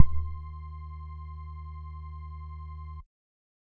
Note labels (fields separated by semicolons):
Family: bass; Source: synthesizer; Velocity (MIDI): 25